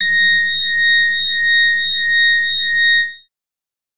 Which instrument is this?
synthesizer bass